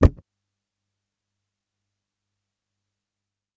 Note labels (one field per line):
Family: bass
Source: electronic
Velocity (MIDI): 75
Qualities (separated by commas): fast decay, percussive